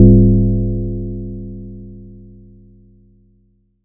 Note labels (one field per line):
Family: mallet percussion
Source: acoustic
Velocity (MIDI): 75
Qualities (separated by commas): multiphonic